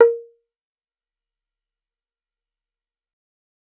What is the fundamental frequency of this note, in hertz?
466.2 Hz